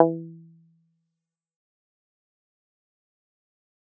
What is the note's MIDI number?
52